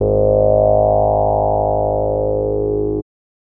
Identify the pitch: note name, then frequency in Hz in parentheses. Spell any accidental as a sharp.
G#1 (51.91 Hz)